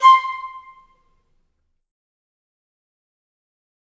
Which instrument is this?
acoustic reed instrument